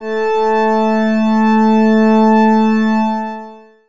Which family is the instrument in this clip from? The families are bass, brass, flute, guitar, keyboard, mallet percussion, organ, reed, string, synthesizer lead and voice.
organ